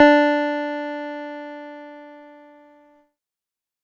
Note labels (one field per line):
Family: keyboard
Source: electronic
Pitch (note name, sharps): D4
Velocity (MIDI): 100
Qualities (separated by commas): distorted